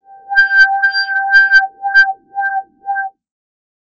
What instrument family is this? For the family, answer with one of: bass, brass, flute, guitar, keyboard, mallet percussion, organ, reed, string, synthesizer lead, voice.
bass